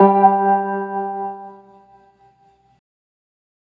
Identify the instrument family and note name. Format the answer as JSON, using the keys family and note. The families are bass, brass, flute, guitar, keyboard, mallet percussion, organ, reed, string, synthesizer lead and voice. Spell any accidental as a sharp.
{"family": "organ", "note": "G3"}